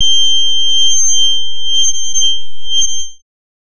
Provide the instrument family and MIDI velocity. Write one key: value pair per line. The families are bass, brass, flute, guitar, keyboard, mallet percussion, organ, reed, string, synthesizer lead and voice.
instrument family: bass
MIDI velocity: 127